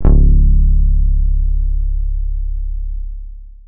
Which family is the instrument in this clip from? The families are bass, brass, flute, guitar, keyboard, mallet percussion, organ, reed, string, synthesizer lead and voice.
guitar